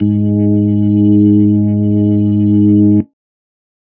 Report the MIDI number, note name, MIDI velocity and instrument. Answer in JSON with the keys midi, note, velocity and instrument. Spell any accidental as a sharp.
{"midi": 44, "note": "G#2", "velocity": 50, "instrument": "electronic organ"}